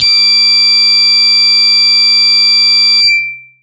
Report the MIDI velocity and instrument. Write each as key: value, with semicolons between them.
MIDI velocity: 50; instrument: electronic guitar